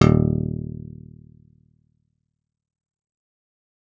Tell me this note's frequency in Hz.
38.89 Hz